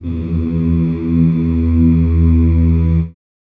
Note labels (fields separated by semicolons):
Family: voice; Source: acoustic; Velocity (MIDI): 127; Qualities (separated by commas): dark, reverb